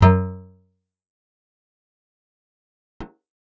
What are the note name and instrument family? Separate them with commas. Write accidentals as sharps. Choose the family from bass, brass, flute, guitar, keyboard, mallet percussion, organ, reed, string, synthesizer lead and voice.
F#2, guitar